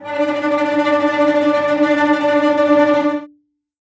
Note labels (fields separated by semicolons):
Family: string; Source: acoustic; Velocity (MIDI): 25; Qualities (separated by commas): bright, non-linear envelope, reverb